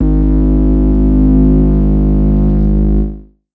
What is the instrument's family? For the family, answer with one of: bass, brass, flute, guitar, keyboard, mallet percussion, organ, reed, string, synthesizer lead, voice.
synthesizer lead